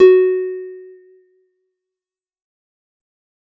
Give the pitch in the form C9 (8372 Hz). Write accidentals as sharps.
F#4 (370 Hz)